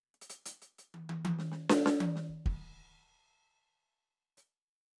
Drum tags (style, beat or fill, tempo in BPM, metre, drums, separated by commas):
jazz fusion, fill, 96 BPM, 4/4, crash, closed hi-hat, hi-hat pedal, snare, high tom, kick